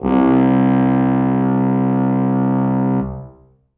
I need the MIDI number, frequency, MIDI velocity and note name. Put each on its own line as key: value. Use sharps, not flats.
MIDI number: 36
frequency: 65.41 Hz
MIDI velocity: 75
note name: C2